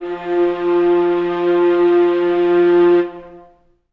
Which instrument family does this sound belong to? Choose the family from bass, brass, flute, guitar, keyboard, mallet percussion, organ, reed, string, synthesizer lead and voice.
string